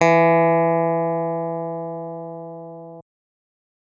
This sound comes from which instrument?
electronic keyboard